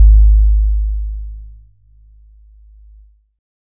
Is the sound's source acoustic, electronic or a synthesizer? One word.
electronic